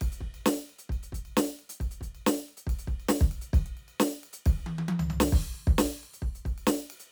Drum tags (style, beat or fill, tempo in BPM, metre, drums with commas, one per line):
rock
beat
135 BPM
4/4
crash, ride, ride bell, closed hi-hat, snare, high tom, floor tom, kick